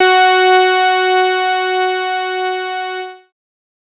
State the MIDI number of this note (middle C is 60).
66